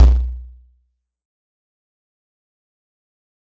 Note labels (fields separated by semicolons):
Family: mallet percussion; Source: acoustic; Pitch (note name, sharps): B1; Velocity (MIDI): 127; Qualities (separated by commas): fast decay, percussive